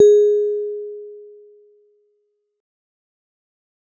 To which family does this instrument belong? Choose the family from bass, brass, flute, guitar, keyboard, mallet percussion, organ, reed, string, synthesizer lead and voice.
mallet percussion